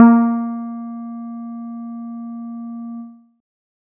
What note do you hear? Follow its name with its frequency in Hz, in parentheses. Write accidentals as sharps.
A#3 (233.1 Hz)